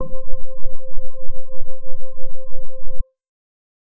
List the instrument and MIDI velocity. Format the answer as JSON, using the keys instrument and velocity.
{"instrument": "electronic keyboard", "velocity": 25}